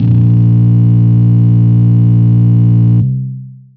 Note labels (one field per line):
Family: guitar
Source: electronic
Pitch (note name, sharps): A#1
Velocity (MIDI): 50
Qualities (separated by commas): bright, distorted, long release